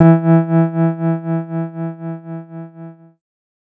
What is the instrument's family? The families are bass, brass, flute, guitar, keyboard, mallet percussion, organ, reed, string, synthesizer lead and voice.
keyboard